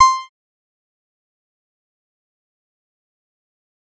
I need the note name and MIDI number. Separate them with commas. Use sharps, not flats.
C6, 84